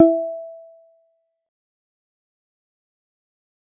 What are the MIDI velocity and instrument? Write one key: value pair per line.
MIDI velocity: 25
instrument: synthesizer guitar